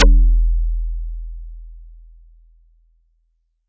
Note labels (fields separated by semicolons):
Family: mallet percussion; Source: acoustic; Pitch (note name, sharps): E1; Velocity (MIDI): 50